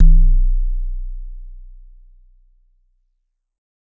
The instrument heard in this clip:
acoustic mallet percussion instrument